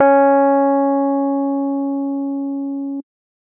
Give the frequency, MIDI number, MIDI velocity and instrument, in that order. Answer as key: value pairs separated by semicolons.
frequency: 277.2 Hz; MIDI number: 61; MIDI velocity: 127; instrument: electronic keyboard